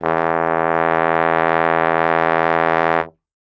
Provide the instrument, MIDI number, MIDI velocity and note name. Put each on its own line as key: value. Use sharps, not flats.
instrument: acoustic brass instrument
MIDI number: 40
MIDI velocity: 100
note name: E2